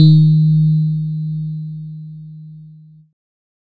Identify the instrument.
electronic keyboard